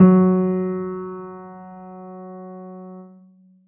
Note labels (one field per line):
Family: keyboard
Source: acoustic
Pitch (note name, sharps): F#3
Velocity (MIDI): 75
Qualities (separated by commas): reverb